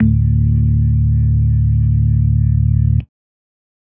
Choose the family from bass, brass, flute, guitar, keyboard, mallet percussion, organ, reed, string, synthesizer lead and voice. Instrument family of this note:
organ